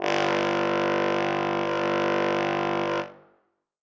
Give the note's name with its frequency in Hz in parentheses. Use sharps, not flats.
G1 (49 Hz)